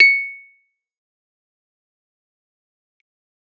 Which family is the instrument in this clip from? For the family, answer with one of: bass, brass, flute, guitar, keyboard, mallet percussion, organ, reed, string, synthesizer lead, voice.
keyboard